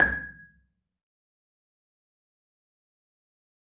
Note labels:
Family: mallet percussion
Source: acoustic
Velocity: 75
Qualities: fast decay, percussive, reverb

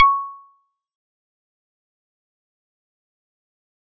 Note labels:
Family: mallet percussion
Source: acoustic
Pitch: C#6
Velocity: 127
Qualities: fast decay, percussive

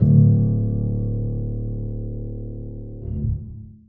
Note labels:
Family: keyboard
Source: acoustic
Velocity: 25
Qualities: dark, reverb

